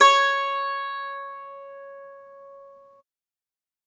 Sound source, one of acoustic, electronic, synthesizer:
acoustic